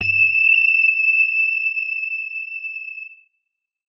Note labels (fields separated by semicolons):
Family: guitar; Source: electronic; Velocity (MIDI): 50; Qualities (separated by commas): bright